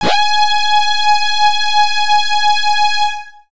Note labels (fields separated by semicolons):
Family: bass; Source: synthesizer; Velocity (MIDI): 127; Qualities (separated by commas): bright, distorted